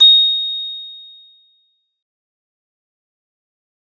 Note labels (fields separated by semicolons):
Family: mallet percussion; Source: acoustic; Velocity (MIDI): 50; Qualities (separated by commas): bright, fast decay